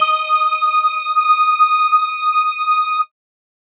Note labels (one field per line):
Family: mallet percussion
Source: electronic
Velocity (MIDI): 75